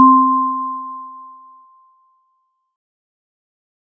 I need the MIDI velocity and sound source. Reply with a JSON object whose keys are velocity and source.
{"velocity": 25, "source": "acoustic"}